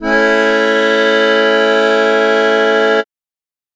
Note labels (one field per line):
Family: keyboard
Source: acoustic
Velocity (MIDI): 127